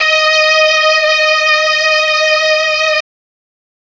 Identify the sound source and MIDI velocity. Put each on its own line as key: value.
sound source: electronic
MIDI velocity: 127